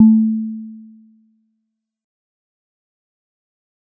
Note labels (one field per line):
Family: mallet percussion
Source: acoustic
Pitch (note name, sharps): A3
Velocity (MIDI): 50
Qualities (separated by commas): dark, fast decay